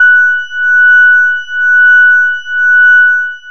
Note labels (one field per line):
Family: bass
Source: synthesizer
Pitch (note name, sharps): F#6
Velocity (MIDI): 75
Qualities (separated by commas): long release